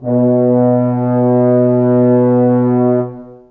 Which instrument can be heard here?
acoustic brass instrument